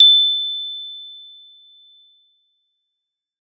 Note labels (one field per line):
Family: mallet percussion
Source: acoustic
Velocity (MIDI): 75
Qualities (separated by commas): bright